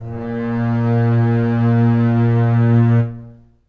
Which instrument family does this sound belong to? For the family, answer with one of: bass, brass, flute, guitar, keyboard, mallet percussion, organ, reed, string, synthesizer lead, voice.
string